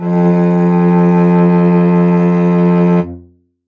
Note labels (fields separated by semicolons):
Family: string; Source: acoustic; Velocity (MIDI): 75; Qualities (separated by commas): reverb